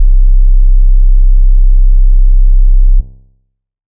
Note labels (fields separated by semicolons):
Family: bass; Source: synthesizer; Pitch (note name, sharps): C1; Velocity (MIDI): 100; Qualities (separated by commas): dark